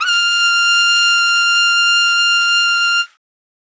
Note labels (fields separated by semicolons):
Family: brass; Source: acoustic; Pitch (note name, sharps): F6; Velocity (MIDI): 100